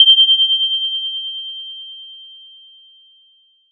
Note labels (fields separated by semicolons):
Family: mallet percussion; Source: acoustic; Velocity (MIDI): 25; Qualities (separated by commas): bright, multiphonic